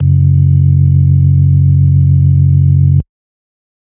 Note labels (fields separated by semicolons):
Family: organ; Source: electronic; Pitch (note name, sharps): F#1; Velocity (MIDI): 100; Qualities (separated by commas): dark, distorted